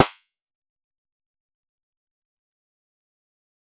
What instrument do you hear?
synthesizer guitar